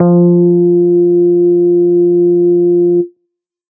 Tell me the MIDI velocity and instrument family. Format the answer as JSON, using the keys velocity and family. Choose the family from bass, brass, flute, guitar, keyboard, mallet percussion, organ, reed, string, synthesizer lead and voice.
{"velocity": 100, "family": "bass"}